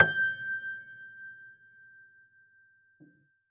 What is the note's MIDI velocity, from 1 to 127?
75